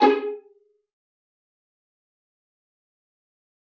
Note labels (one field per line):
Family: string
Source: acoustic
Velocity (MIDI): 25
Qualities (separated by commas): bright, fast decay, percussive, reverb